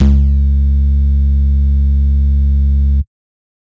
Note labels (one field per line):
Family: bass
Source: synthesizer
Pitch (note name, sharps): C#2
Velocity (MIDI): 127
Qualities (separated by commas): bright, distorted